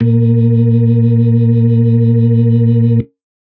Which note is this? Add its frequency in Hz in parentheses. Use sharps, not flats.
A#2 (116.5 Hz)